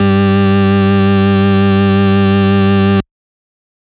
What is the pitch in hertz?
98 Hz